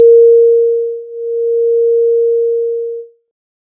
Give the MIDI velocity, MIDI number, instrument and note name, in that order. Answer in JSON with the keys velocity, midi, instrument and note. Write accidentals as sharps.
{"velocity": 100, "midi": 70, "instrument": "synthesizer lead", "note": "A#4"}